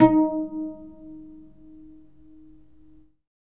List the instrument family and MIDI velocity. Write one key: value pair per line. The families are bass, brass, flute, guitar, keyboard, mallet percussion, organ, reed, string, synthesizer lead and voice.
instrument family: guitar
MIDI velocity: 25